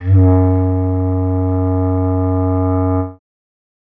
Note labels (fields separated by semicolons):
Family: reed; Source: acoustic; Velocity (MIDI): 75; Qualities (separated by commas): dark